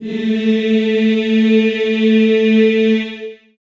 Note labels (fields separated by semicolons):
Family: voice; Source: acoustic; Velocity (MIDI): 100; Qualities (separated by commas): reverb